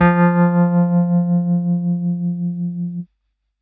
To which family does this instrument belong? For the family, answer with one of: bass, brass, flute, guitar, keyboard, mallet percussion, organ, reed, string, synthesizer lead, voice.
keyboard